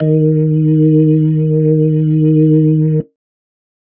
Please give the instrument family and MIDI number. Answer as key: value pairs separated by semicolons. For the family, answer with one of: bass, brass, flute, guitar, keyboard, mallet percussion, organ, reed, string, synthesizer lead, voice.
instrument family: organ; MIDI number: 51